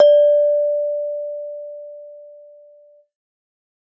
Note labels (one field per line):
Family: mallet percussion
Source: acoustic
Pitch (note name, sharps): D5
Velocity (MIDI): 100